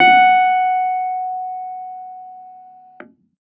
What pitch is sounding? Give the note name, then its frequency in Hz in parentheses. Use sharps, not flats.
F#5 (740 Hz)